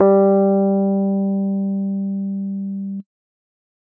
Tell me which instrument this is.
electronic keyboard